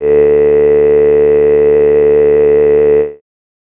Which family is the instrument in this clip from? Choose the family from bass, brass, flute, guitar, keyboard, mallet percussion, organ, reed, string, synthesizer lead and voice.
voice